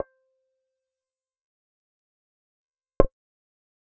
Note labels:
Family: bass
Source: synthesizer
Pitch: C5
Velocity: 100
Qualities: dark, percussive, reverb

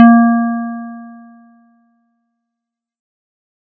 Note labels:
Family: keyboard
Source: electronic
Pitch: A#3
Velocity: 100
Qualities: fast decay

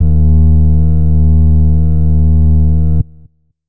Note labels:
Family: flute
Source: acoustic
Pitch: D#2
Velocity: 50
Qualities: dark

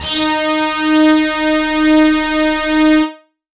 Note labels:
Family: guitar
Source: electronic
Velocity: 75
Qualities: distorted

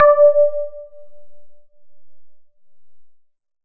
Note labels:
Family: synthesizer lead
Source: synthesizer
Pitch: D5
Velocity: 50

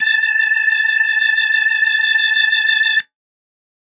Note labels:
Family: organ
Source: electronic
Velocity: 50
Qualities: reverb

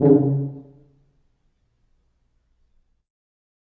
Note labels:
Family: brass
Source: acoustic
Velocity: 75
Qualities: dark, reverb

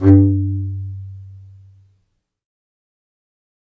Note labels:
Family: string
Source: acoustic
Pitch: G2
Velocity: 25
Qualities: fast decay, reverb

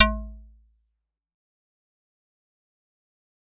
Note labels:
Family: mallet percussion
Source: acoustic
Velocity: 50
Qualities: fast decay, percussive

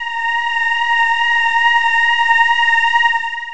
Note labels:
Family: voice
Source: synthesizer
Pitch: A#5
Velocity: 75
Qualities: distorted, long release

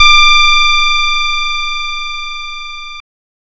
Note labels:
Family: guitar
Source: synthesizer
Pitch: D6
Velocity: 25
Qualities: bright, distorted

